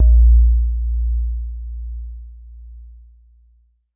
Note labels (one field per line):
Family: keyboard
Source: electronic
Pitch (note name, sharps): A#1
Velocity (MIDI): 75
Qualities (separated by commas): dark